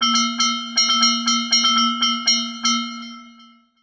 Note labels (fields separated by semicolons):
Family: mallet percussion; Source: synthesizer; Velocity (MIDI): 100; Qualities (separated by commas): multiphonic, tempo-synced